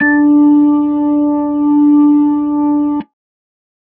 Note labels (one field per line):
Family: organ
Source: electronic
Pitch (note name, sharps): D4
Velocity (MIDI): 100